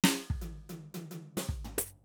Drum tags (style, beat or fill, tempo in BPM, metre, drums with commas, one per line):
Afro-Cuban rumba
fill
110 BPM
4/4
snare, high tom, floor tom, kick